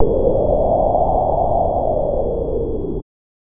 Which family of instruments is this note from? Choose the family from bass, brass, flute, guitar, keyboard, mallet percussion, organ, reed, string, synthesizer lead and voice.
bass